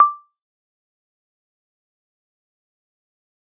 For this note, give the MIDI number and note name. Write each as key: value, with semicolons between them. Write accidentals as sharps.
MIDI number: 86; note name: D6